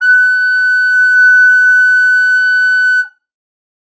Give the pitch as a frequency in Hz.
1480 Hz